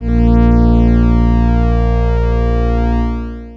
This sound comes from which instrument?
electronic organ